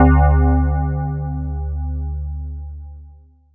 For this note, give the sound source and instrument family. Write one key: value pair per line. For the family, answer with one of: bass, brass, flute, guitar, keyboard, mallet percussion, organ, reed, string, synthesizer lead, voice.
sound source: electronic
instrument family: mallet percussion